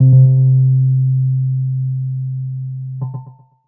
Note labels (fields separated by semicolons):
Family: keyboard; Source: electronic; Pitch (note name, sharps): C3; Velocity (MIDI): 25; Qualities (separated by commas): dark, tempo-synced